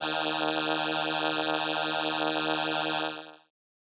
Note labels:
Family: keyboard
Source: synthesizer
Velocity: 25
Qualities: bright

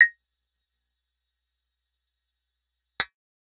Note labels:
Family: bass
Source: synthesizer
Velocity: 127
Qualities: percussive

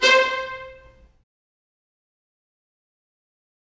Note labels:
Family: string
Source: acoustic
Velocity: 75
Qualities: fast decay, reverb

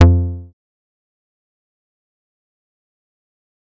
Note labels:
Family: bass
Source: synthesizer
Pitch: F2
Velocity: 127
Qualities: dark, fast decay, percussive

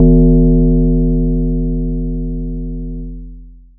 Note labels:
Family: mallet percussion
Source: acoustic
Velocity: 75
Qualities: distorted, long release

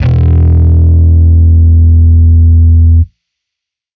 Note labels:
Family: bass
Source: electronic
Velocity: 127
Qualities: distorted

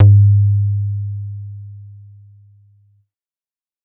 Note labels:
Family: bass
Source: synthesizer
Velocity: 25

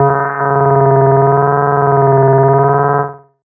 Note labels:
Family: bass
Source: synthesizer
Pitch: C#3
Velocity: 100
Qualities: distorted, tempo-synced

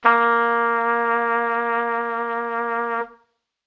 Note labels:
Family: brass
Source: acoustic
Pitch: A#3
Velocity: 25

